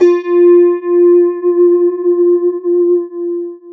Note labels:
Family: guitar; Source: electronic; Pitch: F4; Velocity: 100; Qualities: long release, multiphonic, non-linear envelope

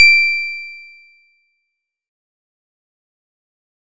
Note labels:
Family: guitar; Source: synthesizer; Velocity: 50; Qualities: bright, fast decay

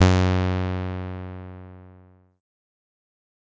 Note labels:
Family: bass; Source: synthesizer; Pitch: F#2; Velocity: 127; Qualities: bright, distorted, fast decay

